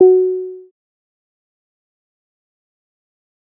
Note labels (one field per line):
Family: bass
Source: synthesizer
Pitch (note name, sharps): F#4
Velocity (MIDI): 100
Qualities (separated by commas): fast decay, percussive